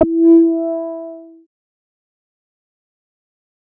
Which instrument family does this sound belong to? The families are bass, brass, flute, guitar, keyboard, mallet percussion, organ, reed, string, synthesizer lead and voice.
bass